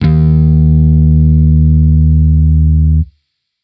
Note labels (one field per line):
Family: bass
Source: electronic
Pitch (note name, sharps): D#2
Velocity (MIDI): 25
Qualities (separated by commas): distorted